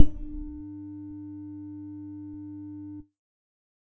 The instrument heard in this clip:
synthesizer bass